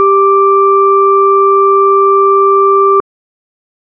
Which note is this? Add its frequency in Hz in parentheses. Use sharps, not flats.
G4 (392 Hz)